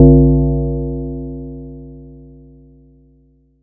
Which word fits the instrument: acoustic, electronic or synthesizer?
acoustic